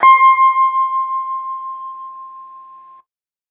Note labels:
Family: guitar; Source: electronic; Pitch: C6; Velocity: 25; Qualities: distorted

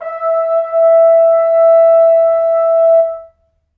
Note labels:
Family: brass; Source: acoustic; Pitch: E5; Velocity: 25; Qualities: reverb

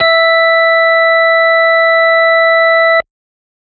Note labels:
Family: organ; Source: electronic; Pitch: E5; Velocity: 100

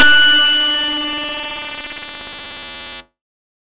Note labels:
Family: bass; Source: synthesizer; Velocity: 100; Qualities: bright, distorted

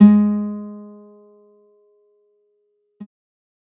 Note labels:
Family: guitar; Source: electronic; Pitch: G#3; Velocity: 75

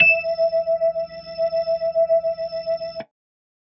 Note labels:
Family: organ; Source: electronic; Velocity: 50

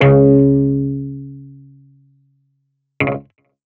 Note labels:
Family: guitar; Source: electronic; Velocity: 50; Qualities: distorted

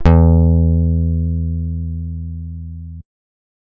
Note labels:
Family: guitar; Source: electronic; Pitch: E2; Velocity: 127

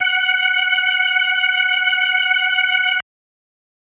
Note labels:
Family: organ; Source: electronic; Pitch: F#5; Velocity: 50

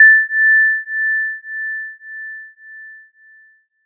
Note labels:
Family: mallet percussion; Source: electronic; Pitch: A6; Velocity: 50; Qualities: bright, multiphonic

